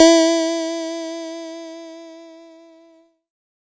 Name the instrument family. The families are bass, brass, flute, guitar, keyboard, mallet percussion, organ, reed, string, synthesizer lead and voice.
keyboard